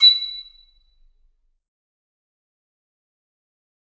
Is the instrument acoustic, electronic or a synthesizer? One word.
acoustic